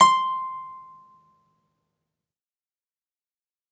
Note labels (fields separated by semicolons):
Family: guitar; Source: acoustic; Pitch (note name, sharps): C6; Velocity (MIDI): 50; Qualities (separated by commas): fast decay, reverb